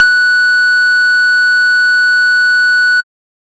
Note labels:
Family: bass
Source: synthesizer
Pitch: F#6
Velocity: 75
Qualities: distorted, tempo-synced

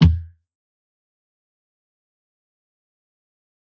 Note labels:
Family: guitar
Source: electronic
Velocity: 25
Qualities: distorted, fast decay, percussive

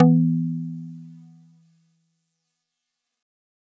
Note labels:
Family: mallet percussion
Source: acoustic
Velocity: 50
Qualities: multiphonic

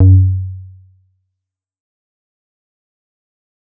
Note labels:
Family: bass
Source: synthesizer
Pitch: F#2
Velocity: 50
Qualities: dark, fast decay

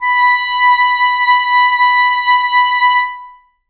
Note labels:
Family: reed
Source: acoustic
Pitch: B5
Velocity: 127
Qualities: reverb

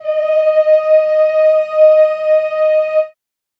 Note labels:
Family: voice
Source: acoustic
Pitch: D#5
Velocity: 50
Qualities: reverb

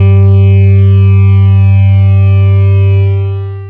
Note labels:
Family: bass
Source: synthesizer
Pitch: G2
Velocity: 100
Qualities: long release

